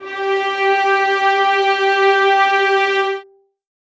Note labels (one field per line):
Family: string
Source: acoustic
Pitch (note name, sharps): G4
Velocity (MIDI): 50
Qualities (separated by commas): reverb